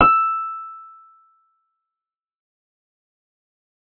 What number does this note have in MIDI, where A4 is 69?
88